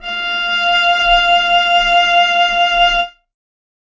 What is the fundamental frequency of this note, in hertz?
698.5 Hz